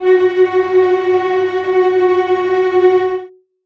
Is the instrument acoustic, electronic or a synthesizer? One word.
acoustic